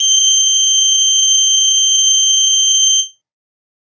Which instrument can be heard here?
acoustic reed instrument